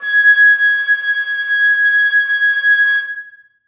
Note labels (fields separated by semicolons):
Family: flute; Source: acoustic; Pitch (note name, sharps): G#6; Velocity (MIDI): 127; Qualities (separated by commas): reverb